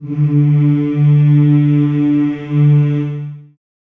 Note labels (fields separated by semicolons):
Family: voice; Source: acoustic; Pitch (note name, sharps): D3; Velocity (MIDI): 127; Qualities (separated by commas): dark, long release, reverb